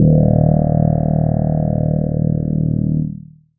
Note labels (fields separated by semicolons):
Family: keyboard; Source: electronic; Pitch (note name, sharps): D#1; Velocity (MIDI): 25; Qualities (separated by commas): distorted, multiphonic